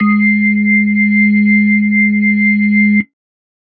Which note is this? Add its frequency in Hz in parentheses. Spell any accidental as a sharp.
G#3 (207.7 Hz)